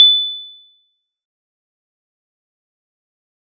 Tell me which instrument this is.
acoustic mallet percussion instrument